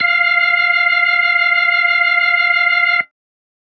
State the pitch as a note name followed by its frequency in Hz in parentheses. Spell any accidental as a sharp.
F5 (698.5 Hz)